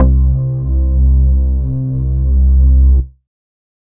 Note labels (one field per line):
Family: bass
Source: synthesizer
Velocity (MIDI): 127